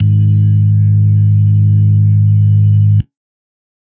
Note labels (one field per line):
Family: organ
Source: electronic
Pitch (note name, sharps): G#1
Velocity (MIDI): 50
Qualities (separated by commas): dark